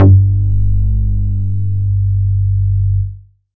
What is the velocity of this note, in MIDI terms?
50